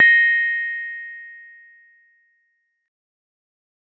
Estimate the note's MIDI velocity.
100